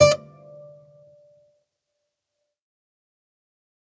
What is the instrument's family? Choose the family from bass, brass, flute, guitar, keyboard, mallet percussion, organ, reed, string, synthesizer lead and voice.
string